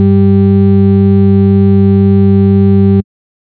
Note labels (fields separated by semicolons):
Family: bass; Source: synthesizer; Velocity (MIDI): 100; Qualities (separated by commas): dark, distorted